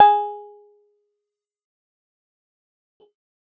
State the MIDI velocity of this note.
25